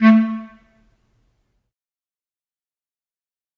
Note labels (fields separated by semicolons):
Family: reed; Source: acoustic; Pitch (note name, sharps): A3; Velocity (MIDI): 50; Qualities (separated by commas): fast decay, percussive, reverb